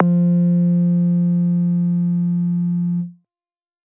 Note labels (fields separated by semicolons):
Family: bass; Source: synthesizer; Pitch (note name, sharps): F3; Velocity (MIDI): 75; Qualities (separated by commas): distorted